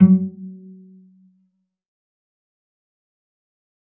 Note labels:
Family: string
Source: acoustic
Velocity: 50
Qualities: dark, fast decay, percussive, reverb

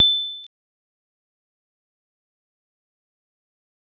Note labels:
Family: guitar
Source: synthesizer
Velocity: 25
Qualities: dark, fast decay, percussive

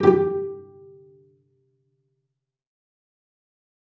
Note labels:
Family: string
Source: acoustic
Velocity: 75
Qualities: fast decay, reverb

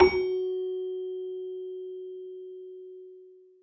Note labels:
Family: mallet percussion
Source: acoustic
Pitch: F#4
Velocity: 100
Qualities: reverb

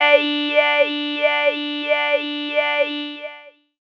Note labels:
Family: voice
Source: synthesizer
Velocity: 75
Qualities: long release, non-linear envelope, tempo-synced

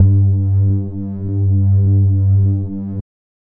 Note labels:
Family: bass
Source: synthesizer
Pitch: G2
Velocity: 75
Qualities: dark

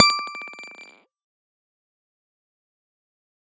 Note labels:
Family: guitar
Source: electronic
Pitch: D6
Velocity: 127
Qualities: fast decay, percussive

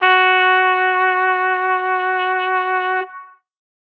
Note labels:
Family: brass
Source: acoustic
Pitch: F#4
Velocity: 50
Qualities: distorted

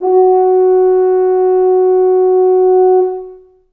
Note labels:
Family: brass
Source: acoustic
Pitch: F#4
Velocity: 25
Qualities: long release, reverb

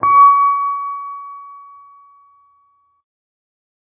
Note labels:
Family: guitar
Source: electronic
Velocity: 50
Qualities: non-linear envelope

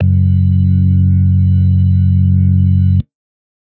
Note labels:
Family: organ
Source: electronic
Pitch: F#1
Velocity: 75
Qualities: dark

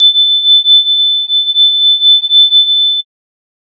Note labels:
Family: mallet percussion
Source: synthesizer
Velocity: 25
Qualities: bright, multiphonic, non-linear envelope

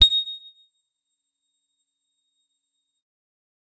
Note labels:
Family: guitar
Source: electronic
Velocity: 127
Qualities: bright, percussive

